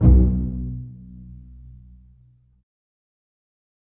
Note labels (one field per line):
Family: string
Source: acoustic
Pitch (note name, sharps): B1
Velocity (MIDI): 100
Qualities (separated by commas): dark, reverb